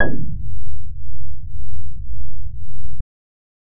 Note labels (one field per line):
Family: bass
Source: synthesizer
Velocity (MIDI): 50